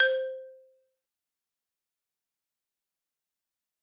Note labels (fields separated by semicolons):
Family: mallet percussion; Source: acoustic; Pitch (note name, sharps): C5; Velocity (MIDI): 50; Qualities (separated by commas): fast decay, percussive, reverb